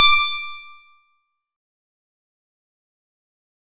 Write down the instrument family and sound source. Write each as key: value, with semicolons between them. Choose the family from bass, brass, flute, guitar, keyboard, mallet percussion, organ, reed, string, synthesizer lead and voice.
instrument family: guitar; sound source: acoustic